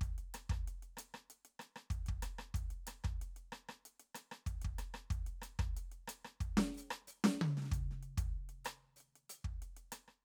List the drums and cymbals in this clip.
closed hi-hat, open hi-hat, hi-hat pedal, snare, cross-stick, high tom and kick